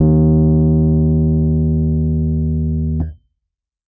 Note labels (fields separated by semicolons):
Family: keyboard; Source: electronic; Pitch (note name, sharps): D#2; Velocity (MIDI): 75; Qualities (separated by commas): dark, distorted